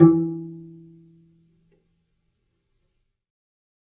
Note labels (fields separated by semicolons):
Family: string; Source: acoustic; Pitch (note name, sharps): E3; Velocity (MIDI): 50; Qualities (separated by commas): dark, percussive, reverb